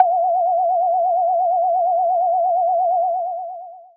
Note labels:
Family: bass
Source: synthesizer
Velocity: 127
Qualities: long release

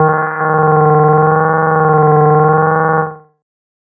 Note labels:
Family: bass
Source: synthesizer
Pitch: D#3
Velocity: 25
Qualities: distorted, tempo-synced

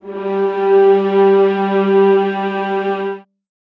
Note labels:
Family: string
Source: acoustic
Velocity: 75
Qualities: reverb

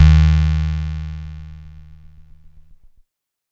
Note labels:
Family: keyboard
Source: electronic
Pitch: D#2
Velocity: 50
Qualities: bright, distorted

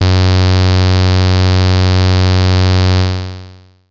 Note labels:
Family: bass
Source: synthesizer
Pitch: F#2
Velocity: 127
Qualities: bright, distorted, long release

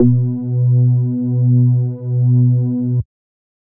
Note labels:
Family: bass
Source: synthesizer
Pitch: B2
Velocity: 50

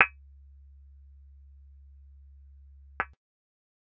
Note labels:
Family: bass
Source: synthesizer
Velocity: 75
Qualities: percussive

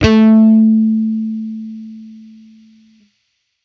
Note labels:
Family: bass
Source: electronic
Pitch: A3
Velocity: 127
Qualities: distorted

